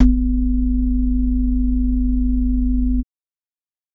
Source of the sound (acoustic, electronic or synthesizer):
electronic